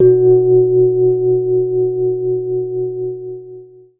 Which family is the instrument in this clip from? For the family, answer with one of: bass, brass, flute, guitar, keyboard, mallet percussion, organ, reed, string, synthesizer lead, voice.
keyboard